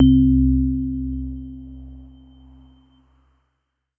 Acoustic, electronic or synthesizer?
electronic